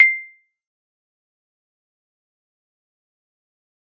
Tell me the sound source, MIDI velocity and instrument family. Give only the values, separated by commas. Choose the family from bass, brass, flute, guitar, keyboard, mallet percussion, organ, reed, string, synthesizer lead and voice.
acoustic, 127, mallet percussion